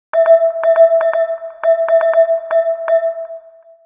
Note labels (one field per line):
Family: mallet percussion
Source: synthesizer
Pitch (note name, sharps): E5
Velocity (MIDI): 127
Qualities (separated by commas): dark, long release, multiphonic, percussive, tempo-synced